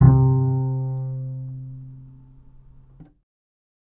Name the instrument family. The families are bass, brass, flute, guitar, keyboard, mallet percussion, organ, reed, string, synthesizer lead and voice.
bass